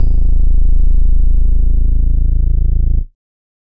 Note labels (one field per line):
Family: bass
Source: synthesizer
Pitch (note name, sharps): A0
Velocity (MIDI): 50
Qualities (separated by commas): distorted, multiphonic, tempo-synced